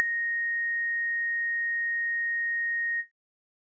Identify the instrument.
electronic keyboard